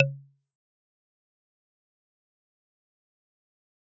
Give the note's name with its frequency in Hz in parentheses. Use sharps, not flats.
C#3 (138.6 Hz)